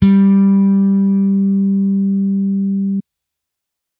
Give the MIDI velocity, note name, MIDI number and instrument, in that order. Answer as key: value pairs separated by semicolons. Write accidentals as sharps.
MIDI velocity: 75; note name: G3; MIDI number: 55; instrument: electronic bass